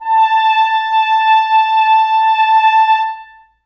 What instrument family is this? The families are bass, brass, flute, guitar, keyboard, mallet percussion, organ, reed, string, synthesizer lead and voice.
reed